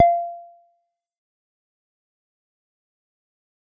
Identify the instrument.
synthesizer bass